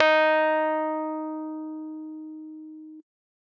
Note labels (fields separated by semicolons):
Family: keyboard; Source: electronic; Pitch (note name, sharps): D#4; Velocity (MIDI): 127; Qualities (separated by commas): distorted